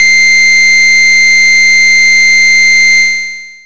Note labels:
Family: bass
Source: synthesizer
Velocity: 50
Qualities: bright, distorted, long release

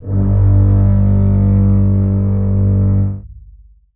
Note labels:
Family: string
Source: acoustic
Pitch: G1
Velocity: 75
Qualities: long release, reverb

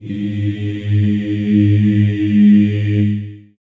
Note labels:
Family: voice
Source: acoustic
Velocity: 25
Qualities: long release, reverb

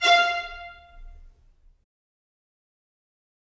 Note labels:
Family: string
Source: acoustic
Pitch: F5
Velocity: 75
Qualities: fast decay, reverb

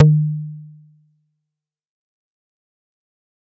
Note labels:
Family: bass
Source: synthesizer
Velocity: 127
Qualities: fast decay, percussive

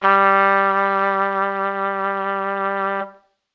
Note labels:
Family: brass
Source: acoustic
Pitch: G3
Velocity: 25

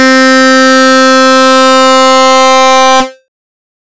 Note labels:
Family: bass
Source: synthesizer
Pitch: C4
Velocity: 75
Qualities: bright, distorted

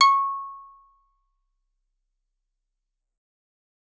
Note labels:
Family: guitar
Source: acoustic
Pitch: C#6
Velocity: 127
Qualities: percussive

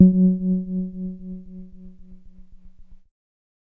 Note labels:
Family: keyboard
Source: electronic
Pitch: F#3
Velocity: 25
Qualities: dark

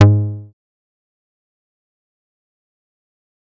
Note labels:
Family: bass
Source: synthesizer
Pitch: G#2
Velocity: 127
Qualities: fast decay, percussive

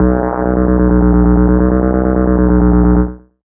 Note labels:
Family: bass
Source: synthesizer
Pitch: B1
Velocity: 75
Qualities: distorted, tempo-synced

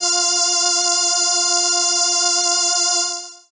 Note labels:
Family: keyboard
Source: synthesizer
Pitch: F4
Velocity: 25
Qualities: bright

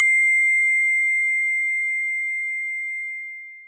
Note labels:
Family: mallet percussion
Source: acoustic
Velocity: 75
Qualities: bright, distorted, long release

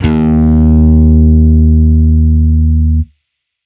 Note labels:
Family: bass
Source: electronic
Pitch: D#2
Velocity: 50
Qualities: distorted

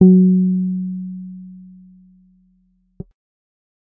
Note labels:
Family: bass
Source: synthesizer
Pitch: F#3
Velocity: 50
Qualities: dark

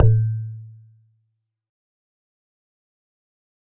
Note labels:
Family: mallet percussion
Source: acoustic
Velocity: 25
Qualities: fast decay

